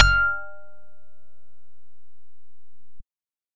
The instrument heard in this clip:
synthesizer bass